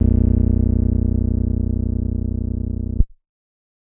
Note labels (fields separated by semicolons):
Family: keyboard; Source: electronic; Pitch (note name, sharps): B0; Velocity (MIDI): 75